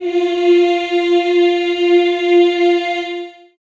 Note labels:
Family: voice; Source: acoustic; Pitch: F4; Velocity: 100; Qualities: long release, reverb

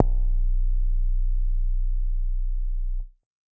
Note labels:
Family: bass; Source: synthesizer; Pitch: B0; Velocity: 127; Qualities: dark, distorted

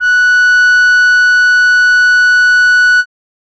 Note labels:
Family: reed; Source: acoustic; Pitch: F#6; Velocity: 75

